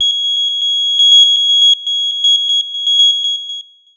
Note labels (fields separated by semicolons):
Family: synthesizer lead; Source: synthesizer; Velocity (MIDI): 50; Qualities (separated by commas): bright, long release, tempo-synced